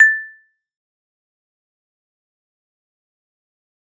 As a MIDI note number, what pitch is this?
93